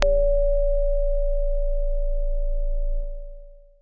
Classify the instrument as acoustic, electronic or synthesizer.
acoustic